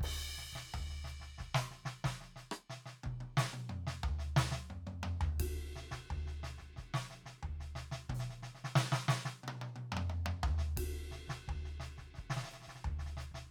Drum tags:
samba, beat, 89 BPM, 4/4, crash, ride, hi-hat pedal, snare, cross-stick, high tom, mid tom, floor tom, kick

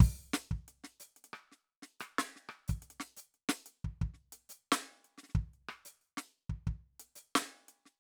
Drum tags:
folk rock, beat, 90 BPM, 4/4, closed hi-hat, hi-hat pedal, snare, cross-stick, kick

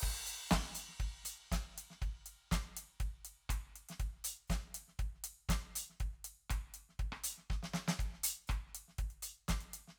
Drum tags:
disco, beat, 120 BPM, 4/4, crash, closed hi-hat, hi-hat pedal, snare, cross-stick, kick

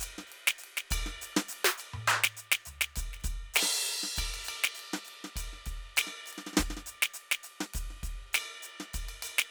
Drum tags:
Brazilian, beat, 101 BPM, 4/4, crash, ride, ride bell, hi-hat pedal, percussion, snare, mid tom, floor tom, kick

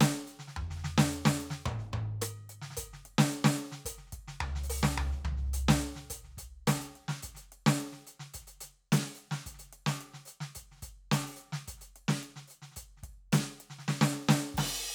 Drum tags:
ijexá, beat, 108 BPM, 4/4, crash, closed hi-hat, open hi-hat, hi-hat pedal, snare, cross-stick, high tom, mid tom, floor tom, kick

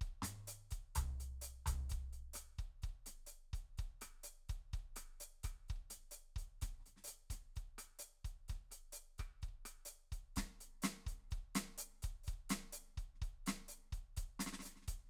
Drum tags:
bossa nova, beat, 127 BPM, 4/4, closed hi-hat, hi-hat pedal, snare, cross-stick, mid tom, floor tom, kick

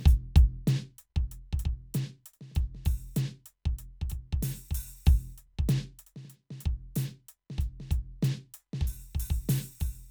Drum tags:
rock, beat, 95 BPM, 4/4, closed hi-hat, open hi-hat, hi-hat pedal, snare, kick

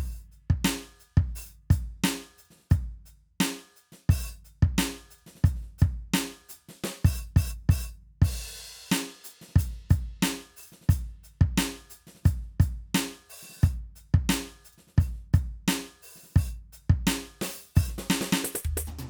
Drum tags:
rock, beat, 88 BPM, 4/4, crash, closed hi-hat, open hi-hat, hi-hat pedal, snare, high tom, mid tom, floor tom, kick

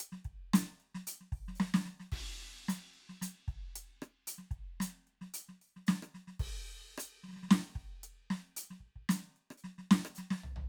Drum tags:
funk, beat, 112 BPM, 4/4, crash, ride, closed hi-hat, open hi-hat, hi-hat pedal, snare, cross-stick, floor tom, kick

